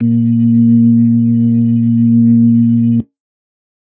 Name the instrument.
electronic organ